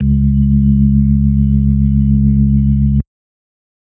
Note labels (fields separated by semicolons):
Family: organ; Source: electronic; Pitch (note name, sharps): C#2; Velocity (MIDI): 100; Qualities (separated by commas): dark